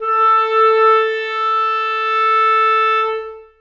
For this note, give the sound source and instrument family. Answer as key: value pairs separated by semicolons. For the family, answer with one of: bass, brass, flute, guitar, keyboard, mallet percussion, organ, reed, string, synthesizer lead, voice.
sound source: acoustic; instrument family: reed